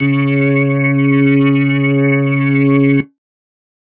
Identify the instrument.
electronic keyboard